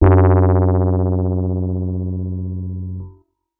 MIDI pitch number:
42